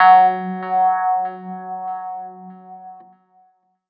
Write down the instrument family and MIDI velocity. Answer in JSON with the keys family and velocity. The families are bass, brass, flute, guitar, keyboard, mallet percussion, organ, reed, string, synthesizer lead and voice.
{"family": "keyboard", "velocity": 50}